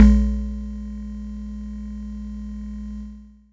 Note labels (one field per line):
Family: mallet percussion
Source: acoustic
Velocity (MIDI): 50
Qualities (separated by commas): distorted